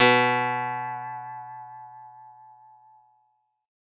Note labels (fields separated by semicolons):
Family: guitar; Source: acoustic; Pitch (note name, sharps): B2; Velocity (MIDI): 127; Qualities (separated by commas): bright